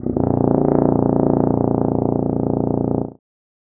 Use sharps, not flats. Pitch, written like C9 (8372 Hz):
A#0 (29.14 Hz)